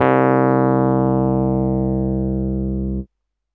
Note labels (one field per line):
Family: keyboard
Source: electronic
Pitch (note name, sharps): C2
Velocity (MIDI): 127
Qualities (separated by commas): distorted